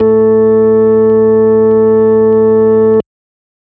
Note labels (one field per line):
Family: organ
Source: electronic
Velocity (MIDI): 100